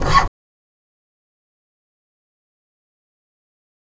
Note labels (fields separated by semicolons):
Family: bass; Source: electronic; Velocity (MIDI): 25; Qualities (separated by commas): fast decay, percussive, reverb